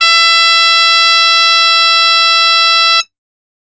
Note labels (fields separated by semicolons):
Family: flute; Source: acoustic; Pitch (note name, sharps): E5; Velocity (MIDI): 75; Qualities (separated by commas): bright, reverb